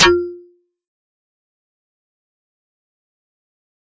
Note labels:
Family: mallet percussion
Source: acoustic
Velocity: 127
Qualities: fast decay, percussive

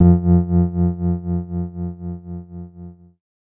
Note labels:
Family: keyboard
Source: electronic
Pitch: F2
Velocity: 75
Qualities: dark

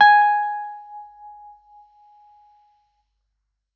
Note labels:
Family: keyboard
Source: electronic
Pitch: G#5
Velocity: 100

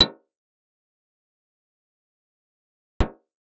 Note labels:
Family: guitar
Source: acoustic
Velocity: 25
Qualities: fast decay, percussive, reverb

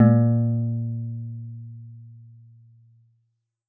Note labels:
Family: guitar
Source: synthesizer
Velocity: 100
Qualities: dark

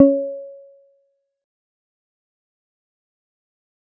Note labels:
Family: guitar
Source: synthesizer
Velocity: 25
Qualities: dark, fast decay, percussive

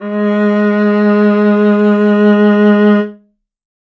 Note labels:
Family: string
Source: acoustic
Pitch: G#3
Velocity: 75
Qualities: reverb

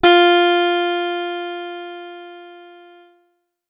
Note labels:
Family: guitar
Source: acoustic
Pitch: F4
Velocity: 75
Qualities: bright, distorted

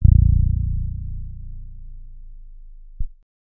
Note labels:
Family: keyboard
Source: electronic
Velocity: 25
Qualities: dark

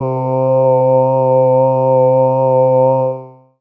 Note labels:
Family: voice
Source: synthesizer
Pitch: C3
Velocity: 25

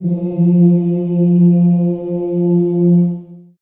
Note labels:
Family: voice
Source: acoustic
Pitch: F3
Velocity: 75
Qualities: long release, reverb

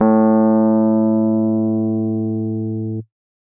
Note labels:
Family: keyboard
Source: electronic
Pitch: A2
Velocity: 100

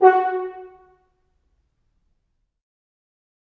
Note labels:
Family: brass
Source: acoustic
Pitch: F#4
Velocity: 100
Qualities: fast decay, reverb

